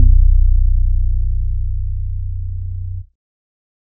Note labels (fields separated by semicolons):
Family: organ; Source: electronic; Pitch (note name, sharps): B0; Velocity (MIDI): 127; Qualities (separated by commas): dark